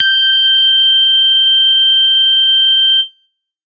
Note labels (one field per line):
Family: bass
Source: synthesizer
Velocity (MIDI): 100